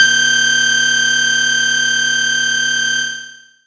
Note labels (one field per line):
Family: bass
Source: synthesizer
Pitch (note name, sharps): G6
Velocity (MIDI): 100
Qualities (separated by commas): bright, distorted, long release